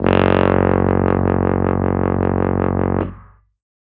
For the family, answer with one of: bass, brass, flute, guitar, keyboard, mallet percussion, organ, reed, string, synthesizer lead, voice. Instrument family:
brass